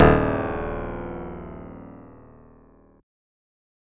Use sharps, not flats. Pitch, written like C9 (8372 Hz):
D#0 (19.45 Hz)